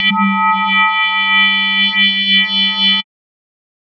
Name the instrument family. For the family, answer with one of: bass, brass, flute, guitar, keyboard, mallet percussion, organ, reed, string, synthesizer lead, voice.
mallet percussion